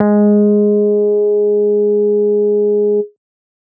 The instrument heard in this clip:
synthesizer bass